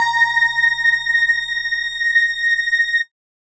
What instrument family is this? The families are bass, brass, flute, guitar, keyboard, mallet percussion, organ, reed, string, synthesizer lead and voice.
mallet percussion